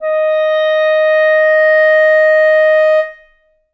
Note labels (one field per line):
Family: reed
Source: acoustic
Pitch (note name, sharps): D#5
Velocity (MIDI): 100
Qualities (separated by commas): reverb